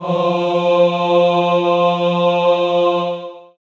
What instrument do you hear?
acoustic voice